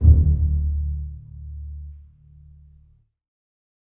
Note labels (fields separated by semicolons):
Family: string; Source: acoustic; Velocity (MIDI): 100; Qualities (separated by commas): dark, reverb